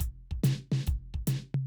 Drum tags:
punk
fill
144 BPM
4/4
closed hi-hat, snare, floor tom, kick

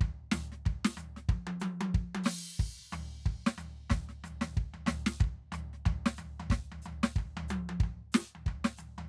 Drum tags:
swing
beat
185 BPM
4/4
crash, hi-hat pedal, snare, cross-stick, high tom, floor tom, kick

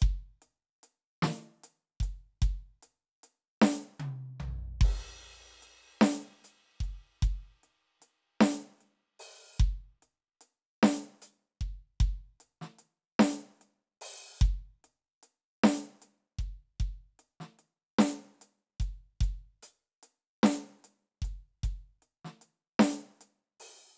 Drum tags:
rock
beat
50 BPM
4/4
crash, closed hi-hat, open hi-hat, hi-hat pedal, snare, high tom, floor tom, kick

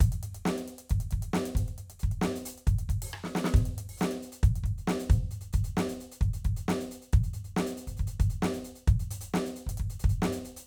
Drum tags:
rock
beat
135 BPM
4/4
closed hi-hat, open hi-hat, hi-hat pedal, snare, cross-stick, kick

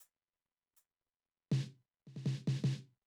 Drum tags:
reggae
fill
78 BPM
4/4
hi-hat pedal, snare

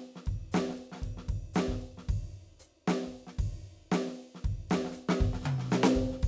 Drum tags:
funk
beat
115 BPM
4/4
crash, hi-hat pedal, snare, high tom, kick

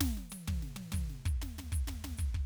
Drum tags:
Brazilian baião
beat
95 BPM
4/4
hi-hat pedal, snare, high tom, floor tom, kick

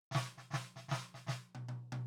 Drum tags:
samba
fill
116 BPM
4/4
snare, high tom

